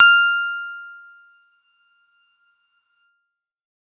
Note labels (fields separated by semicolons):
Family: keyboard; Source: electronic; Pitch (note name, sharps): F6; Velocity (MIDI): 127